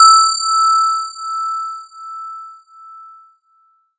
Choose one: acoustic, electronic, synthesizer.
electronic